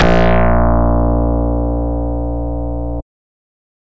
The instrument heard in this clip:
synthesizer bass